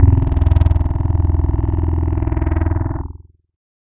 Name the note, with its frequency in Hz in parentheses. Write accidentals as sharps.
E0 (20.6 Hz)